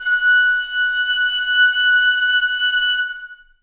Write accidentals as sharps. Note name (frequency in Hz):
F#6 (1480 Hz)